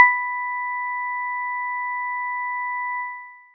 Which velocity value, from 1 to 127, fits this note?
127